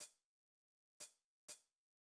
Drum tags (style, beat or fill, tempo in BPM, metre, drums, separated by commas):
rock, beat, 118 BPM, 4/4, hi-hat pedal